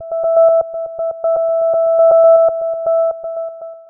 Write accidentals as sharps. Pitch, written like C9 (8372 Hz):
E5 (659.3 Hz)